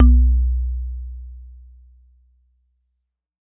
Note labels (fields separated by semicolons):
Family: mallet percussion; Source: acoustic; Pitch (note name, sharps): B1; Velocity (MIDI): 25; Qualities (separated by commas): dark